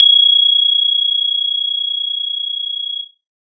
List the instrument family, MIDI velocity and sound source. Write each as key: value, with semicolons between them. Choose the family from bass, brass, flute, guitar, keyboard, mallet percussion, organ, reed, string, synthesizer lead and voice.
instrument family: synthesizer lead; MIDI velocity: 100; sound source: synthesizer